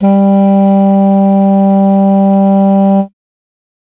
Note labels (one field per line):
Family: reed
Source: acoustic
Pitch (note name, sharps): G3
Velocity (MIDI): 127